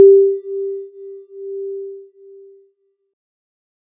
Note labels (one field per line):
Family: keyboard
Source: synthesizer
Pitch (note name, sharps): G4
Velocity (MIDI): 50